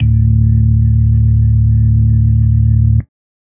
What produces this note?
electronic organ